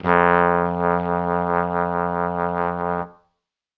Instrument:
acoustic brass instrument